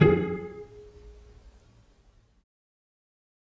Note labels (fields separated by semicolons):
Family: string; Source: acoustic; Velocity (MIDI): 50; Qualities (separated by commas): fast decay, percussive, reverb